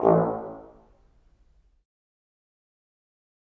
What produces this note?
acoustic brass instrument